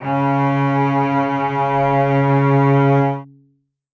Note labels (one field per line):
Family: string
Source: acoustic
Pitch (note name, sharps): C#3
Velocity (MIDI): 127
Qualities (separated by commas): reverb